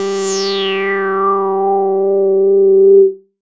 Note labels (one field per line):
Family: bass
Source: synthesizer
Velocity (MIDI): 50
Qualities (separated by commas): bright, distorted, non-linear envelope